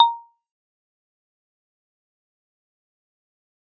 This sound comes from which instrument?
acoustic mallet percussion instrument